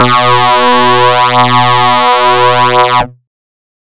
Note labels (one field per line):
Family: bass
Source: synthesizer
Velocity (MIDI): 127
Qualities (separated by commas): bright, distorted